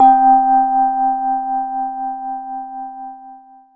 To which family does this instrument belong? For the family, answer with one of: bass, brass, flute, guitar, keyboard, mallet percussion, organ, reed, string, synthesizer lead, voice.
keyboard